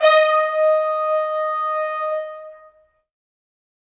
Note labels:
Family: brass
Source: acoustic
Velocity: 25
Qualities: bright, reverb

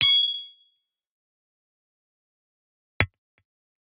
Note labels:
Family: guitar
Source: electronic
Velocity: 50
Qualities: bright, distorted, fast decay, percussive

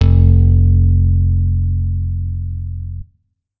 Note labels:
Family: guitar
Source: electronic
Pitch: F1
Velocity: 75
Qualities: reverb

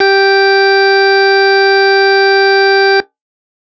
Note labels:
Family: organ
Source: electronic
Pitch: G4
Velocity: 127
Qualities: distorted

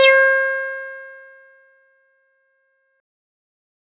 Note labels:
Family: bass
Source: synthesizer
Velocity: 127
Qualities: distorted

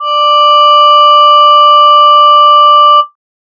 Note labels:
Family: voice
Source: synthesizer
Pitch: D5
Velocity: 100

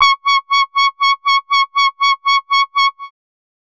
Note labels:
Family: bass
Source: synthesizer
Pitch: C#6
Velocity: 100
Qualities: bright, distorted, tempo-synced

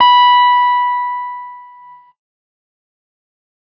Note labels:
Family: guitar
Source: electronic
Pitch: B5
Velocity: 50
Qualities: distorted, fast decay

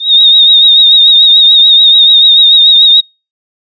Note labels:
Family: flute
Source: synthesizer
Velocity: 127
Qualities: bright

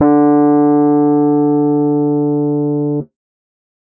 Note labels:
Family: keyboard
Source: electronic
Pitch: D3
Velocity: 100

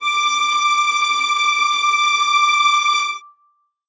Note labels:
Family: string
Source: acoustic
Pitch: D6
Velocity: 100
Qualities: non-linear envelope, reverb

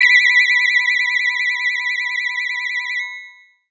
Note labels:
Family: organ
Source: electronic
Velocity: 75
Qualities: bright

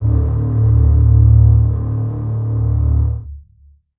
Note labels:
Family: string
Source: acoustic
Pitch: D1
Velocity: 50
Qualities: long release, reverb

